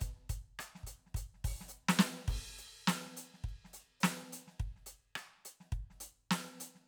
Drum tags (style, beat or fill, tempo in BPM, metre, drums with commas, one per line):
soul
beat
105 BPM
4/4
crash, closed hi-hat, open hi-hat, hi-hat pedal, snare, cross-stick, kick